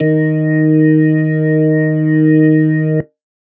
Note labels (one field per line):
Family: organ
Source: electronic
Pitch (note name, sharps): D#3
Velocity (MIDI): 25